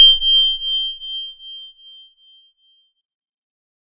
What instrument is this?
electronic organ